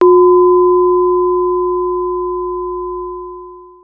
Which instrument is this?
acoustic keyboard